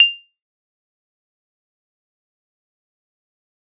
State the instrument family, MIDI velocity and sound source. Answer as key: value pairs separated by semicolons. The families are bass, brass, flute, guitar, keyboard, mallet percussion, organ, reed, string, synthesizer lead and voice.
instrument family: mallet percussion; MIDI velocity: 75; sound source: acoustic